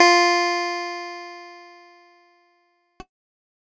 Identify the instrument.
electronic keyboard